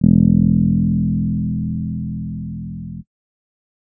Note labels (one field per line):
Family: keyboard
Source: electronic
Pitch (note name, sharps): E1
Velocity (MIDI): 25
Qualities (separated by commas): dark